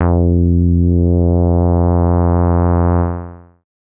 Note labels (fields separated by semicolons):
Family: bass; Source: synthesizer; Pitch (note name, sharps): F2; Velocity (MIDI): 50; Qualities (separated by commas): distorted, long release